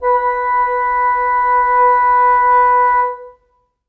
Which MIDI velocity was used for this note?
50